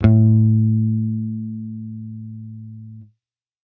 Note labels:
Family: bass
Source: electronic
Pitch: A2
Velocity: 100

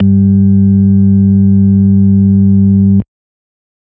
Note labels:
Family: organ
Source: electronic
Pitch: G2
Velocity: 50

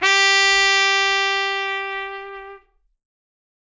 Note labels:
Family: brass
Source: acoustic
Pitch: G4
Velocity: 100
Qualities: bright

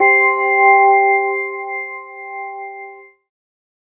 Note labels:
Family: keyboard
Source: synthesizer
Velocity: 127

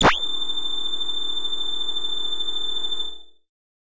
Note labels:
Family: bass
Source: synthesizer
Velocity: 75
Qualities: distorted

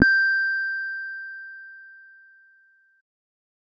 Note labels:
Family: keyboard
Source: electronic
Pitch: G6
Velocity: 25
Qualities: dark

